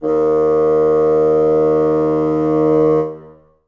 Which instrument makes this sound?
acoustic reed instrument